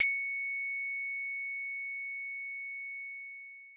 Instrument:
acoustic mallet percussion instrument